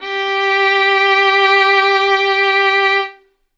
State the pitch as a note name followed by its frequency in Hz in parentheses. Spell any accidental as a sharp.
G4 (392 Hz)